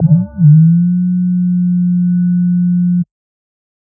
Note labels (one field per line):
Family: bass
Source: synthesizer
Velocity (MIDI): 127